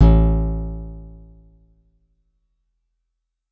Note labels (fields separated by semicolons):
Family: guitar; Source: acoustic; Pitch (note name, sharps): A1; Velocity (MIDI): 25